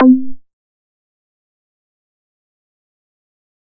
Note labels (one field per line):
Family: bass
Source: synthesizer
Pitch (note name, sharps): C4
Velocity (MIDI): 50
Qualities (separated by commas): fast decay, percussive